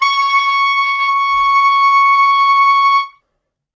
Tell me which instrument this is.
acoustic reed instrument